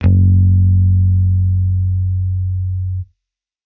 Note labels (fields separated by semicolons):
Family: bass; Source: electronic; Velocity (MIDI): 100; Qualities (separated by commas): distorted